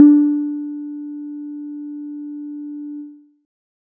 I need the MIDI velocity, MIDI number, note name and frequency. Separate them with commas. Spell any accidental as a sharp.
25, 62, D4, 293.7 Hz